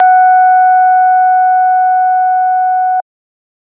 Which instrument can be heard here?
electronic organ